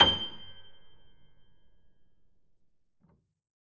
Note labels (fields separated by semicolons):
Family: keyboard; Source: acoustic; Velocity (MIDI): 50; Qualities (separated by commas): reverb